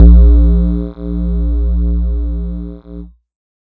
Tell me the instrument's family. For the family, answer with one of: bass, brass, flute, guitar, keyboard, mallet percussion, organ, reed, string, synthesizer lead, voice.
synthesizer lead